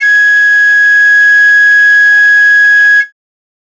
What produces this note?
acoustic flute